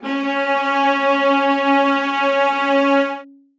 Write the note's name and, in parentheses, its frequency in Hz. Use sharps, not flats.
C#4 (277.2 Hz)